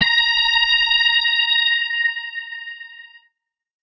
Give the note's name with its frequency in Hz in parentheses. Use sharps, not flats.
A#5 (932.3 Hz)